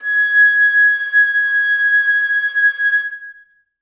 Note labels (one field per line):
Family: flute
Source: acoustic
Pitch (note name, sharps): G#6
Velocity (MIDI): 75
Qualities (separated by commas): reverb